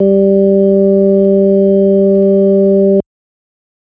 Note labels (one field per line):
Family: organ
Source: electronic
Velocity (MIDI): 75